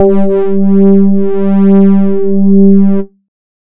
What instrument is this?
synthesizer bass